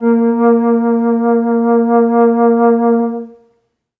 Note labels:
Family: flute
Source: acoustic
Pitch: A#3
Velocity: 50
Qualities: reverb

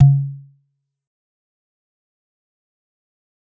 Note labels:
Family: mallet percussion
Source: acoustic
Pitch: C#3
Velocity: 75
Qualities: dark, fast decay, percussive

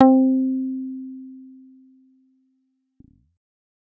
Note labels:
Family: bass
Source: synthesizer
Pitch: C4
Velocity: 100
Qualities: dark

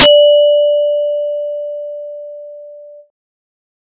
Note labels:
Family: bass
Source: synthesizer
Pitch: D5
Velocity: 100

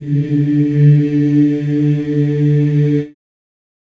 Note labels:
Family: voice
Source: acoustic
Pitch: D3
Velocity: 50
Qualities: reverb

